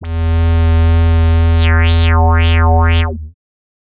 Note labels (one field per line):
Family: bass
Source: synthesizer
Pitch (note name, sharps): E2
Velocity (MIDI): 127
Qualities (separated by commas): bright, distorted, non-linear envelope